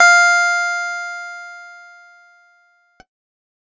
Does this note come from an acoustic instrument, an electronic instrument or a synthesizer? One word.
electronic